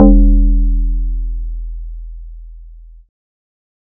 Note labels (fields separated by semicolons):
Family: bass; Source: synthesizer; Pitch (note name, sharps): E1; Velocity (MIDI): 100